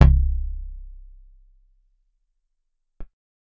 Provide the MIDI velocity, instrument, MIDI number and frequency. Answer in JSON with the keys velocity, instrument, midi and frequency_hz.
{"velocity": 25, "instrument": "acoustic guitar", "midi": 24, "frequency_hz": 32.7}